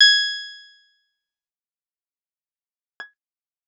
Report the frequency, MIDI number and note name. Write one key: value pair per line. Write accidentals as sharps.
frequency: 1661 Hz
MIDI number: 92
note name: G#6